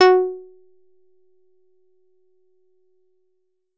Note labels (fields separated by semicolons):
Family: guitar; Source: synthesizer; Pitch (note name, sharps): F#4; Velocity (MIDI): 100; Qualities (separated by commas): percussive